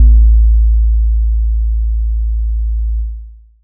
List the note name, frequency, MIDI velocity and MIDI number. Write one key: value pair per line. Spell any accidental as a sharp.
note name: A1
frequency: 55 Hz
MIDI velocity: 25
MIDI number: 33